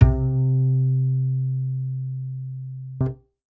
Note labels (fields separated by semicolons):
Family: bass; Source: acoustic; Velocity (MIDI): 100